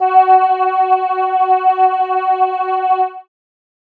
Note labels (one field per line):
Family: keyboard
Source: synthesizer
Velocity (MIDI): 127